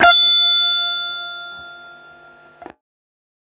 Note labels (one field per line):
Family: guitar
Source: electronic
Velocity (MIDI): 127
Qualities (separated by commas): distorted